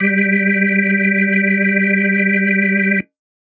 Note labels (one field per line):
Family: organ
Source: electronic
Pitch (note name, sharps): G3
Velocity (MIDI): 75